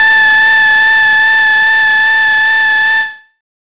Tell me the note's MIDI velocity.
100